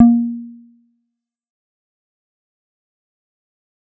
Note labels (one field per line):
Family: bass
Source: synthesizer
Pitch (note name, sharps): A#3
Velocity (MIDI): 50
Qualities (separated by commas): dark, fast decay, percussive